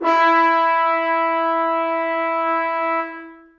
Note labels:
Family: brass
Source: acoustic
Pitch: E4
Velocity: 25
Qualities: reverb

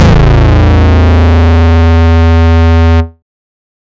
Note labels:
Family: bass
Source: synthesizer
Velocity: 100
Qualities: bright, distorted

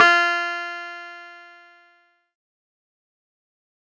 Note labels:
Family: keyboard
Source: electronic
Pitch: F4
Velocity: 100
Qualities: distorted, fast decay

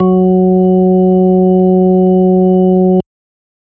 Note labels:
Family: organ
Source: electronic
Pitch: F#3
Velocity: 25

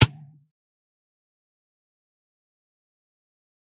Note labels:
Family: guitar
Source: electronic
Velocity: 25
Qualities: distorted, fast decay, percussive

